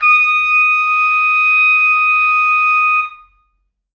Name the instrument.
acoustic brass instrument